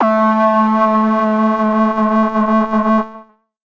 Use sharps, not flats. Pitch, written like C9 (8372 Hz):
A3 (220 Hz)